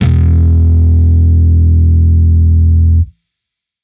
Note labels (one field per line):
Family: bass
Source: electronic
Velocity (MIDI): 100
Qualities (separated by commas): distorted